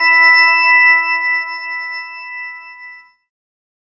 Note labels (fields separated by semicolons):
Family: keyboard; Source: synthesizer; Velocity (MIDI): 75; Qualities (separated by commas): bright